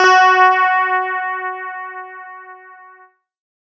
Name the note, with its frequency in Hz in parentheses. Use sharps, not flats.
F#4 (370 Hz)